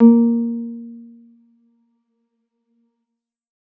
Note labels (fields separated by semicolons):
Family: keyboard; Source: electronic; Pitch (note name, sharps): A#3; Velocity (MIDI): 100